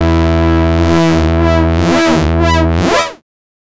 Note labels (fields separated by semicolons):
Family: bass; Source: synthesizer; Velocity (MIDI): 100; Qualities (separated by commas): distorted, non-linear envelope